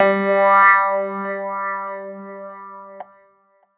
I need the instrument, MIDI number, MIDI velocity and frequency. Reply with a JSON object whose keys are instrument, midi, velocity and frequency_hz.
{"instrument": "electronic keyboard", "midi": 55, "velocity": 100, "frequency_hz": 196}